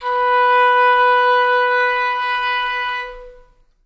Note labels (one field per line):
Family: reed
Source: acoustic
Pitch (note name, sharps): B4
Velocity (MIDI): 50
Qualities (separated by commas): reverb